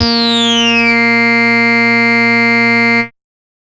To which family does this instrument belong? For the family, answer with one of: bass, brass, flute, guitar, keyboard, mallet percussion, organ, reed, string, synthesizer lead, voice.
bass